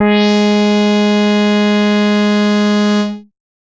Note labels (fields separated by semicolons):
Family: bass; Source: synthesizer; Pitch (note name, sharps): G#3; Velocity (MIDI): 127; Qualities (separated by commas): bright, distorted